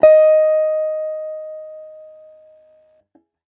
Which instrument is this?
electronic guitar